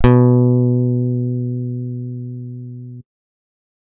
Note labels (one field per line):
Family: guitar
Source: electronic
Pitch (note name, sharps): B2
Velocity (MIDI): 100